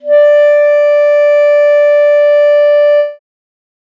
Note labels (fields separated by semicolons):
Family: reed; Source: acoustic; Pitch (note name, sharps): D5; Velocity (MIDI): 75; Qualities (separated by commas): dark